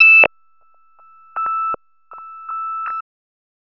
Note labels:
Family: bass; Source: synthesizer; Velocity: 50; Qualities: tempo-synced

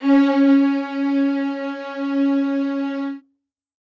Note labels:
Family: string; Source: acoustic; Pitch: C#4; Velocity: 127; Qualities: reverb

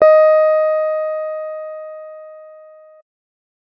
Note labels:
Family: keyboard; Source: electronic; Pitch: D#5; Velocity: 50

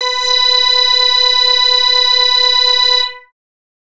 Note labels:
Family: bass; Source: synthesizer; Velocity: 127; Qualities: bright, distorted

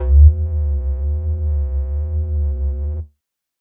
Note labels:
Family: flute; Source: synthesizer; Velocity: 25; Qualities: distorted

